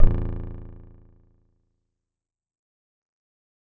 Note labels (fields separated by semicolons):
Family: guitar; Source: acoustic; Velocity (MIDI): 100; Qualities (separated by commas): percussive